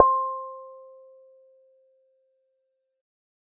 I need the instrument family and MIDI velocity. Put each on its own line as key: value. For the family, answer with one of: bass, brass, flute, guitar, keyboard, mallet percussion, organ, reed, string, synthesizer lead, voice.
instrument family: bass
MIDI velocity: 75